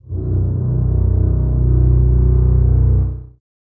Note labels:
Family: string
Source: acoustic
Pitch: B0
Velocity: 50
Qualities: dark, reverb

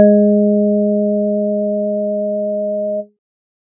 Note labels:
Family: organ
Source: electronic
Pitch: G#3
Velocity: 25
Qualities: dark

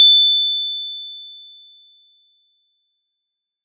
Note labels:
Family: mallet percussion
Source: acoustic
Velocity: 100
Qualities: bright

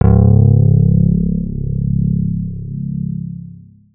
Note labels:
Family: guitar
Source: electronic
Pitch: C#1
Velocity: 25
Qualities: long release

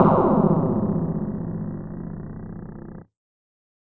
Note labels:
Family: mallet percussion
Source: electronic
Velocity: 50

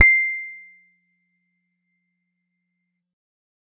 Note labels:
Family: guitar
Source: electronic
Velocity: 50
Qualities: bright, percussive

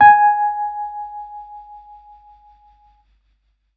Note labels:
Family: keyboard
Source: electronic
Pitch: G#5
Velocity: 75

